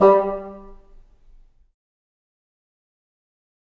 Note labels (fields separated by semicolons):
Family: reed; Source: acoustic; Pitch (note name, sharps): G3; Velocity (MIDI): 100; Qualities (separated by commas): fast decay, percussive, reverb